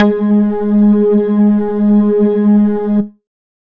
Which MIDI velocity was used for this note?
50